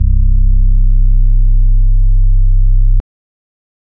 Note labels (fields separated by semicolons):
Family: organ; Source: electronic; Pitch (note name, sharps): C1; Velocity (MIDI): 25; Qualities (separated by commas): dark